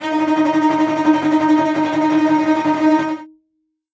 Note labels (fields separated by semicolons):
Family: string; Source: acoustic; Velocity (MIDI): 100; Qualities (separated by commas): bright, non-linear envelope, reverb